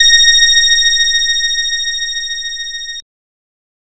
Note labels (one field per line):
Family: bass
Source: synthesizer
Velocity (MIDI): 25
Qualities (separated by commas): bright, distorted, multiphonic